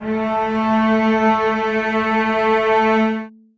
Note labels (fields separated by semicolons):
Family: string; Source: acoustic; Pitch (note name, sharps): A3; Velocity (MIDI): 50; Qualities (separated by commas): reverb